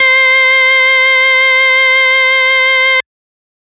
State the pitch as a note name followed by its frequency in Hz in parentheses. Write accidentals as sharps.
C5 (523.3 Hz)